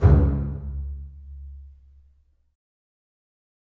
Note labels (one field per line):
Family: string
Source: acoustic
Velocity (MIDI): 127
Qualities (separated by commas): fast decay, reverb